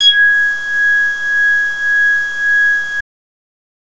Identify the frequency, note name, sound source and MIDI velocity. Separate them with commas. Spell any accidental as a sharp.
1661 Hz, G#6, synthesizer, 100